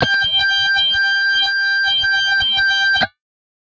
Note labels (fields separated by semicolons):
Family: guitar; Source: electronic; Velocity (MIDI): 100; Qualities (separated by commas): bright, distorted